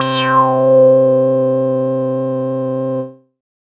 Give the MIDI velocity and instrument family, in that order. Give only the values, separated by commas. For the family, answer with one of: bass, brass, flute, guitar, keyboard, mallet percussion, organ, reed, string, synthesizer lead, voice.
75, bass